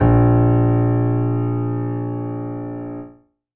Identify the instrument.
acoustic keyboard